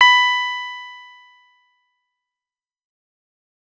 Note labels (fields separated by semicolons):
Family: guitar; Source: electronic; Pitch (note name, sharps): B5; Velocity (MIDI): 50; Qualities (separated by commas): bright, fast decay